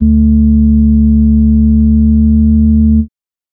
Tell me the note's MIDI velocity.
127